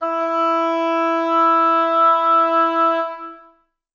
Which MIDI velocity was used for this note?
127